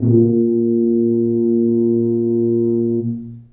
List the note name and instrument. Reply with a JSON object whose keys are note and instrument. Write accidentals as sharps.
{"note": "A#2", "instrument": "acoustic brass instrument"}